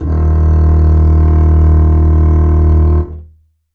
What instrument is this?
acoustic string instrument